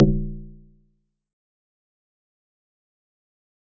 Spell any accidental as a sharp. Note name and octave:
A#0